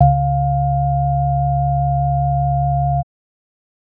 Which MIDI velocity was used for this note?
25